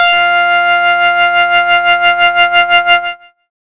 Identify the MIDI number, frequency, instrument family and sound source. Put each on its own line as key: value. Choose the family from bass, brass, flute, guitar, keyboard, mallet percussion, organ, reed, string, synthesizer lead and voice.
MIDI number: 77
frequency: 698.5 Hz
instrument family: bass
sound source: synthesizer